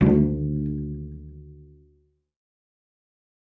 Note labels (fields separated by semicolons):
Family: string; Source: acoustic; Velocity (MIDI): 50; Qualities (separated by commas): dark, fast decay, reverb